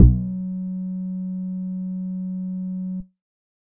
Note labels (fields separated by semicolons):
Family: bass; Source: synthesizer; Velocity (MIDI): 25; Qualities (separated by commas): distorted